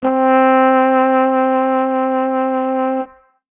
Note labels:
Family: brass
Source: acoustic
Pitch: C4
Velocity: 25

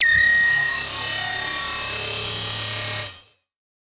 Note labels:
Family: synthesizer lead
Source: synthesizer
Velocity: 100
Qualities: bright, distorted, multiphonic, non-linear envelope

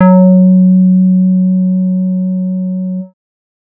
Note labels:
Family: bass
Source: synthesizer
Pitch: F#3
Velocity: 75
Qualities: dark

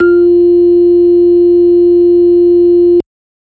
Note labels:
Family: organ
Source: electronic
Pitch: F4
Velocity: 75

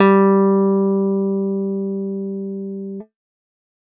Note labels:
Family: guitar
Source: electronic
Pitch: G3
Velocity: 127

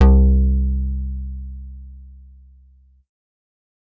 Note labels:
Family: bass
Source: synthesizer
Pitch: C2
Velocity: 50

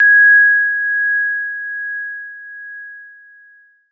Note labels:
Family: keyboard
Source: electronic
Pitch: G#6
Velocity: 100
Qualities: long release

